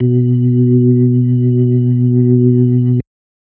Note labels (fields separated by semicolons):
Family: organ; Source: electronic; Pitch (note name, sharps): B2; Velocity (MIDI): 100